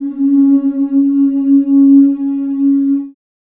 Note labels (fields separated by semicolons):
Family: voice; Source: acoustic; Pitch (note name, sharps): C#4; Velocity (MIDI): 75; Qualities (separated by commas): dark, reverb